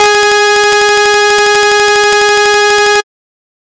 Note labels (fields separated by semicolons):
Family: bass; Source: synthesizer; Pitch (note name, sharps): G#4; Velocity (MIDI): 127; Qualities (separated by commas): bright, distorted